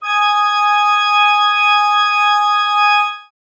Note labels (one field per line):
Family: organ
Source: acoustic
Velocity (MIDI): 127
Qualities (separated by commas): bright, reverb